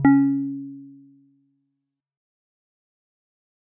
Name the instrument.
acoustic mallet percussion instrument